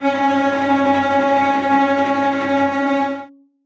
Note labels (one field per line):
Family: string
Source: acoustic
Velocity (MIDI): 100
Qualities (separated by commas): bright, non-linear envelope, reverb